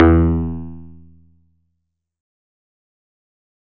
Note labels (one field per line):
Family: guitar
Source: acoustic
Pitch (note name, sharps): E2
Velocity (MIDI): 75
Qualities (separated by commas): distorted, fast decay